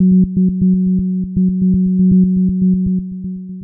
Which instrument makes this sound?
synthesizer lead